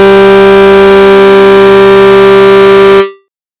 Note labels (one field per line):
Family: bass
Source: synthesizer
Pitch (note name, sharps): G3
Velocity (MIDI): 25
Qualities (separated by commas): bright, distorted